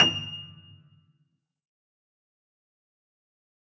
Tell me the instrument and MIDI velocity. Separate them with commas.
acoustic keyboard, 100